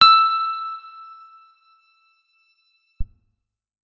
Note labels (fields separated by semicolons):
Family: guitar; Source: electronic; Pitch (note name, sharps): E6; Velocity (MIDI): 50; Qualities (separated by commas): reverb